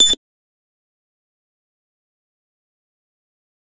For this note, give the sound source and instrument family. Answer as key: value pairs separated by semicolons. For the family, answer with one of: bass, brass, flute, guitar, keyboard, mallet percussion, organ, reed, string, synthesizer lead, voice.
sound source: synthesizer; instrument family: bass